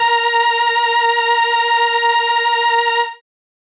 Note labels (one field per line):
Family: keyboard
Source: synthesizer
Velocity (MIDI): 25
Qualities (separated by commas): bright